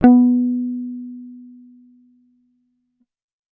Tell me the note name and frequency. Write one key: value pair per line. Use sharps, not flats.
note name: B3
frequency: 246.9 Hz